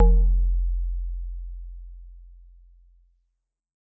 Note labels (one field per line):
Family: mallet percussion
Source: acoustic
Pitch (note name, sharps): F1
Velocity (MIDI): 25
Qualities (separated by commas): dark, reverb